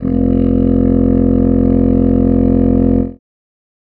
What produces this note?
acoustic reed instrument